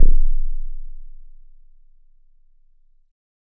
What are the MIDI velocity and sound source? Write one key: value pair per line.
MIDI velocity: 50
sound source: electronic